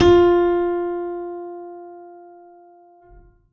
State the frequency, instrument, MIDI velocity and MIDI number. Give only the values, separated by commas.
349.2 Hz, acoustic keyboard, 127, 65